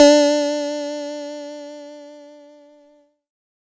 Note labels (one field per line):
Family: keyboard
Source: electronic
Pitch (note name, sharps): D4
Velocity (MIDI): 50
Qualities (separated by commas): bright